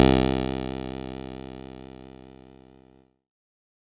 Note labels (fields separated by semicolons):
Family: keyboard; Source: electronic; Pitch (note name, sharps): C2; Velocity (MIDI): 75; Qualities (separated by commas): bright